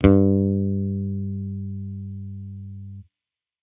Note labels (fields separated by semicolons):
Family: bass; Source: electronic; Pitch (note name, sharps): G2; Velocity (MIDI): 25